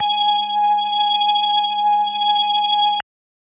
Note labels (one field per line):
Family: organ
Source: electronic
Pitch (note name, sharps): G#5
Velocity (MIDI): 100